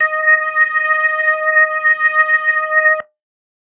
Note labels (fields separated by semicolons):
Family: organ; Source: electronic; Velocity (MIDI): 127